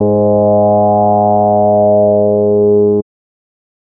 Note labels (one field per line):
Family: bass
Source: synthesizer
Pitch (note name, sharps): G#2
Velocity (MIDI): 50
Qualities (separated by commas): distorted